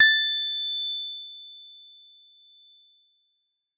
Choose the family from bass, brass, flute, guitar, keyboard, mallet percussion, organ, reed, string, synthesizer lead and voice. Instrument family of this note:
mallet percussion